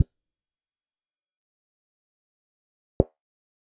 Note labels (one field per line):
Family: guitar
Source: electronic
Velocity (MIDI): 25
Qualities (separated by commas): fast decay, percussive, reverb